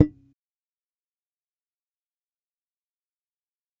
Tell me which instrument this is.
electronic bass